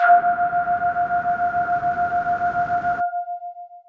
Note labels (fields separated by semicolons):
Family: voice; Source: synthesizer; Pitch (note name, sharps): F5; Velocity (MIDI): 50; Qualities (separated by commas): distorted, long release